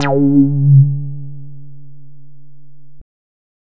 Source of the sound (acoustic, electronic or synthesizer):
synthesizer